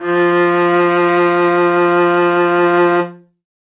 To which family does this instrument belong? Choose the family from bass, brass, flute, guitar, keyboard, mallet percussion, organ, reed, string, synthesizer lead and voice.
string